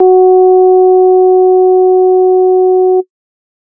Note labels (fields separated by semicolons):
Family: organ; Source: electronic; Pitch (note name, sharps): F#4; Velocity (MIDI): 100